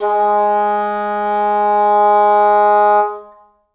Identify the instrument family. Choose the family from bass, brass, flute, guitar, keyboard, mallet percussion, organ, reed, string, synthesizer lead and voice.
reed